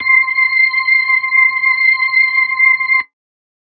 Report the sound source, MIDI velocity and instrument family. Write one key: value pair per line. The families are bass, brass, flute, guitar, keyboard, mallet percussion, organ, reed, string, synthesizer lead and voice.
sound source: electronic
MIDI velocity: 100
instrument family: organ